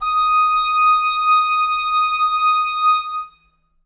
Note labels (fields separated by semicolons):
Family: reed; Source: acoustic; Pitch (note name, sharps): D#6; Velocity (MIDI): 75; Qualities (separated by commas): reverb